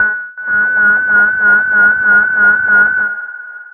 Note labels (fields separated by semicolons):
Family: bass; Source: synthesizer; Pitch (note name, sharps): F#6; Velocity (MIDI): 75; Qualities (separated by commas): long release, reverb